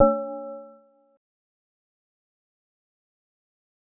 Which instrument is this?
synthesizer mallet percussion instrument